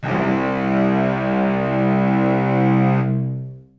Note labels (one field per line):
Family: string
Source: acoustic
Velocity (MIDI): 100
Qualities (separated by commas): long release, reverb